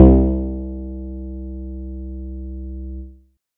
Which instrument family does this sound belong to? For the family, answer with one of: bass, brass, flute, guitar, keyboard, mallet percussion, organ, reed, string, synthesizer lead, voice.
guitar